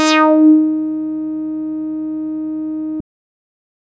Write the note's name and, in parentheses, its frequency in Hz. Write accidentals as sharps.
D#4 (311.1 Hz)